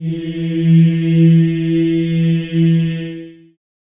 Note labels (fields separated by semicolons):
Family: voice; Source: acoustic; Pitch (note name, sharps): E3; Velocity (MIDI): 50; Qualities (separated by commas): reverb